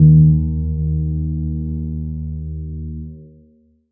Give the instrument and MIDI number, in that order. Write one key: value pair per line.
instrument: acoustic keyboard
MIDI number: 39